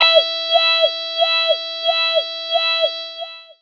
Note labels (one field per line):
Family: voice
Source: synthesizer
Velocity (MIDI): 127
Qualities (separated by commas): long release, non-linear envelope, tempo-synced